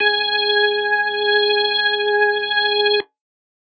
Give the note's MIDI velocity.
75